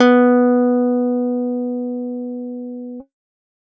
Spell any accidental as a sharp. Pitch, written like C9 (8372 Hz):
B3 (246.9 Hz)